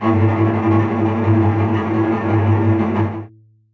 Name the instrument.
acoustic string instrument